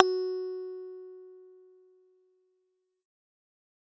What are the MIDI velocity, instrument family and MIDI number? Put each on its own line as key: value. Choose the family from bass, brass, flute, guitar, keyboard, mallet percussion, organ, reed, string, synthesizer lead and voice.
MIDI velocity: 127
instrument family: bass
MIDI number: 66